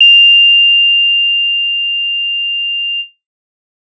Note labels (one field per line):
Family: guitar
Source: electronic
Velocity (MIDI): 50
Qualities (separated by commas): bright